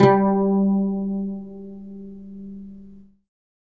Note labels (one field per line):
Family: guitar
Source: acoustic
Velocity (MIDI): 50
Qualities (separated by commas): reverb